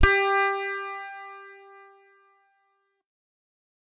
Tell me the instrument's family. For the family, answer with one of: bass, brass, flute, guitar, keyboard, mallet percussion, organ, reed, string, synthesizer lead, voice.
guitar